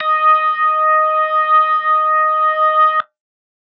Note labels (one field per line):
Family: organ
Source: electronic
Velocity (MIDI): 100